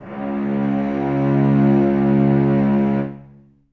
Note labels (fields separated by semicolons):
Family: string; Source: acoustic; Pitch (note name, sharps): C#2; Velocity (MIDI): 50; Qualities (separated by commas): reverb